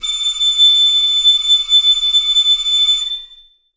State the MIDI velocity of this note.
25